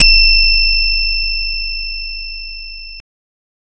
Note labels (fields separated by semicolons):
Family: guitar; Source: synthesizer; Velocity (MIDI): 127; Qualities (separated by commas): bright, distorted